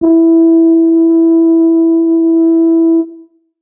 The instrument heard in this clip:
acoustic brass instrument